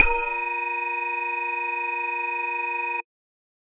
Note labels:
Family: bass; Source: synthesizer; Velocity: 100

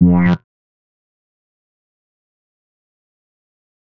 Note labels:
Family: bass; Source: synthesizer; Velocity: 127; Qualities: distorted, fast decay, percussive

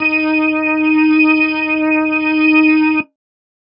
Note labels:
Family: keyboard; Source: electronic; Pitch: D#4; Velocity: 100; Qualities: distorted

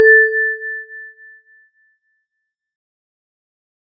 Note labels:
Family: mallet percussion; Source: acoustic; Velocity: 50; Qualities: fast decay

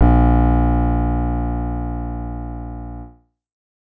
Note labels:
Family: keyboard; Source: synthesizer; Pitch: A#1; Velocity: 75; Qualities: distorted

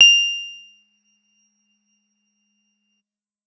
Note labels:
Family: guitar; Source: electronic; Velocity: 25; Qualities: bright, percussive

